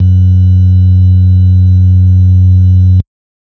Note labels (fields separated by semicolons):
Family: organ; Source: electronic; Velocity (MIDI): 100